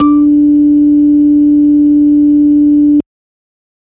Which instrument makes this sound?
electronic organ